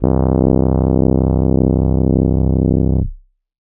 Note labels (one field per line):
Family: keyboard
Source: electronic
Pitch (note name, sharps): C1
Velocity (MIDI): 25